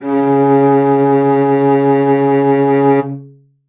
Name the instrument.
acoustic string instrument